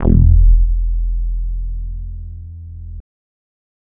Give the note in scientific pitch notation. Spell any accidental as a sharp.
E1